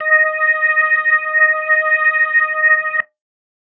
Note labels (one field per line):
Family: organ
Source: electronic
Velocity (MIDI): 100